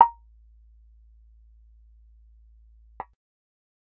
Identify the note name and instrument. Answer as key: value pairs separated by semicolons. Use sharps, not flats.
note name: A#5; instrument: synthesizer bass